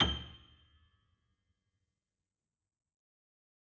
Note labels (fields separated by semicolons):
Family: keyboard; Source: acoustic; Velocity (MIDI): 50; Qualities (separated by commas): fast decay, percussive